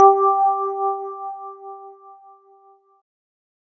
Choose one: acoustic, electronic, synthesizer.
electronic